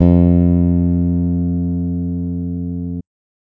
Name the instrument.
electronic bass